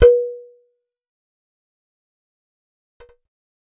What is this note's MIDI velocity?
75